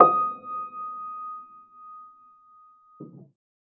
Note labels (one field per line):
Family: keyboard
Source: acoustic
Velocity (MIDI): 25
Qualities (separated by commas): reverb